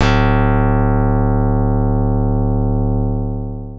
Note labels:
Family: keyboard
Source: electronic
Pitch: D1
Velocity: 100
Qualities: bright, long release

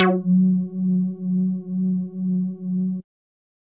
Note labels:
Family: bass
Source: synthesizer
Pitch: F#3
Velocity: 100

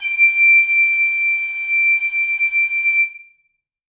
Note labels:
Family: reed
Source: acoustic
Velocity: 100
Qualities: reverb

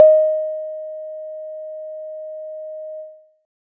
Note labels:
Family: guitar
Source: synthesizer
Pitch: D#5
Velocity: 25

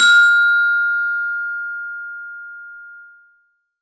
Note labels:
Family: mallet percussion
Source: acoustic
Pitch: F6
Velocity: 75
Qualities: bright, reverb

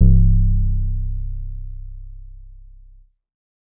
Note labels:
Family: bass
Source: synthesizer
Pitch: C1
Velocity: 50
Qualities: dark

